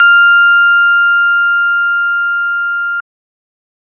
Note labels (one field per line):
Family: organ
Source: electronic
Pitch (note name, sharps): F6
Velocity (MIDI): 75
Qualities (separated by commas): bright